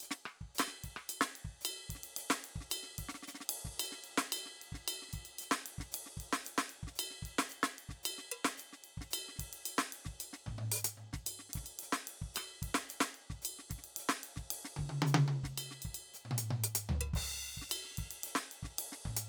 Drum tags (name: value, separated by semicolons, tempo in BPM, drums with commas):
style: songo; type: beat; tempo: 112 BPM; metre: 4/4; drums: crash, ride, ride bell, closed hi-hat, hi-hat pedal, percussion, snare, cross-stick, high tom, mid tom, floor tom, kick